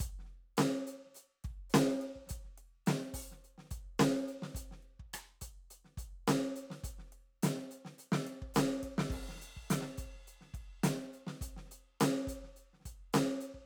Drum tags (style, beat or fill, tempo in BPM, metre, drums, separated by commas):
rock, beat, 105 BPM, 4/4, crash, closed hi-hat, open hi-hat, hi-hat pedal, snare, cross-stick, kick